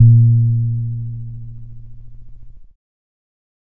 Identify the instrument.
electronic keyboard